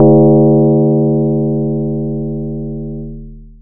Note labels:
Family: mallet percussion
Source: acoustic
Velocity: 127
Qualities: distorted, long release

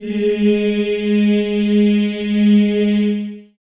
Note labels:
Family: voice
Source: acoustic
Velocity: 50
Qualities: long release, reverb

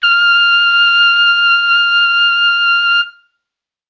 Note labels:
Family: brass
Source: acoustic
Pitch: F6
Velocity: 25

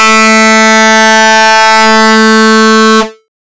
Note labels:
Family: bass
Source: synthesizer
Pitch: A3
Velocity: 100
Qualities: bright, distorted

